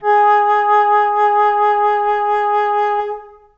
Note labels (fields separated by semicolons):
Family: flute; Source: acoustic; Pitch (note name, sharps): G#4; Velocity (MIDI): 100; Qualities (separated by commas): reverb